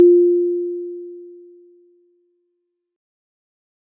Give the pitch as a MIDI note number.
65